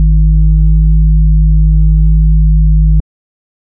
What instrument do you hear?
electronic organ